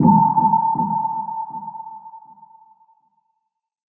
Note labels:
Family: synthesizer lead; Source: synthesizer; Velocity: 25; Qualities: non-linear envelope, reverb

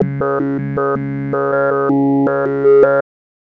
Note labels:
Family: bass; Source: synthesizer; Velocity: 50; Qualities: tempo-synced

